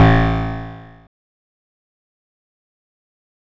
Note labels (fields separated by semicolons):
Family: guitar; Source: electronic; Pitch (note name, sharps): A1; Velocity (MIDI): 50; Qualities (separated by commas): bright, distorted, fast decay